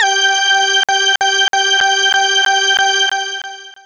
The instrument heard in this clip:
synthesizer lead